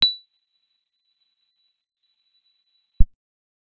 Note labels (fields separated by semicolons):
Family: guitar; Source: acoustic; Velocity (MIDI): 25; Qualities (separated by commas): bright, percussive